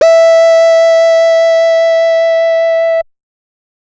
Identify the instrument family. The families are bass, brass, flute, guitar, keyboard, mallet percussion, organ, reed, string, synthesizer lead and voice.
bass